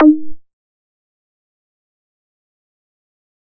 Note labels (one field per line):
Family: bass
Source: synthesizer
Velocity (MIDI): 50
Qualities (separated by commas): fast decay, percussive